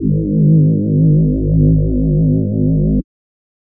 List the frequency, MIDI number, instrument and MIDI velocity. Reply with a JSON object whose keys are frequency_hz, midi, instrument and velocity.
{"frequency_hz": 51.91, "midi": 32, "instrument": "synthesizer voice", "velocity": 75}